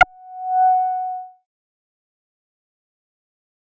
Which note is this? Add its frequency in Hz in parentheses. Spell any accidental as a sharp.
F#5 (740 Hz)